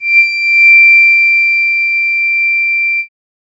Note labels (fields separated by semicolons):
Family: keyboard; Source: synthesizer; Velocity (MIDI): 75